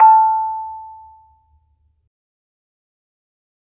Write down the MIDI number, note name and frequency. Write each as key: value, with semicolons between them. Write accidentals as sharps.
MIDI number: 81; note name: A5; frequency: 880 Hz